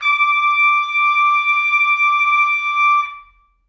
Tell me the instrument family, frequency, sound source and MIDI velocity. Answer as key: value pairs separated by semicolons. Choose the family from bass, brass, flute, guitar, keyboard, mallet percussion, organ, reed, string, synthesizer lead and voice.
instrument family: brass; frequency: 1175 Hz; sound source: acoustic; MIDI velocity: 25